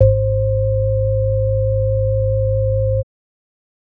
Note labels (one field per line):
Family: organ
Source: electronic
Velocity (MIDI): 25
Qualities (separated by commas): multiphonic